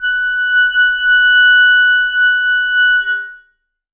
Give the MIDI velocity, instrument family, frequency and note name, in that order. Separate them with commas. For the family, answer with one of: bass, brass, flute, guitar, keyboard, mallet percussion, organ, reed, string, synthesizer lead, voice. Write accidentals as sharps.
100, reed, 1480 Hz, F#6